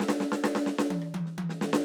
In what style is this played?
punk